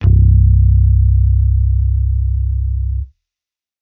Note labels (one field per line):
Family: bass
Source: electronic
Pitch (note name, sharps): C1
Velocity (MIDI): 75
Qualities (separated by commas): distorted